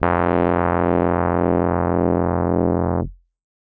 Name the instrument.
electronic keyboard